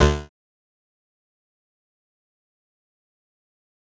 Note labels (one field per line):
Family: bass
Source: synthesizer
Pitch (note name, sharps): D2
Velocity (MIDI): 127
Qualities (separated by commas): bright, distorted, fast decay, percussive